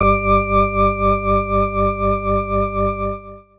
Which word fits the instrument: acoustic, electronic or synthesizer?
electronic